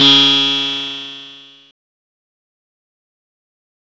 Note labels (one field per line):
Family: guitar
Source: electronic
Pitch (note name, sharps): C#3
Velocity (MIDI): 127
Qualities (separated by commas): bright, distorted, fast decay